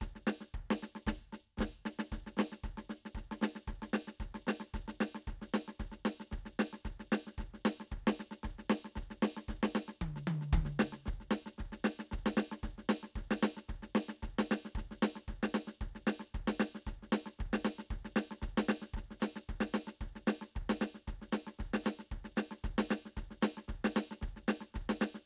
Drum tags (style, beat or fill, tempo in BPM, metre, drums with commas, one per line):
country
beat
114 BPM
4/4
hi-hat pedal, snare, high tom, kick